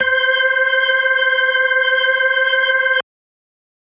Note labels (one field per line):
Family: organ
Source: electronic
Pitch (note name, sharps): C5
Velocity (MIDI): 127